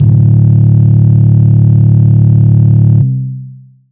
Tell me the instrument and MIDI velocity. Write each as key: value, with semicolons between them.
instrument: electronic guitar; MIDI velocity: 25